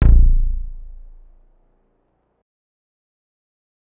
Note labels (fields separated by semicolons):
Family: keyboard; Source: electronic; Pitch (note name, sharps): A0; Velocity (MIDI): 25; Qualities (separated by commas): dark, fast decay